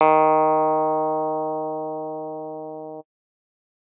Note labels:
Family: guitar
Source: electronic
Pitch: D#3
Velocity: 127

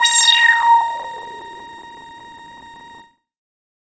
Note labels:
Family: bass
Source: synthesizer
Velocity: 25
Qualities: bright, distorted, non-linear envelope

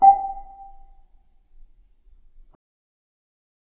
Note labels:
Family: mallet percussion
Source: acoustic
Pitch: G5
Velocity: 25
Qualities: fast decay, percussive, reverb

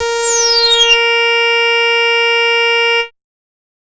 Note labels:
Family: bass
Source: synthesizer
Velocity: 127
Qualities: bright, distorted, multiphonic

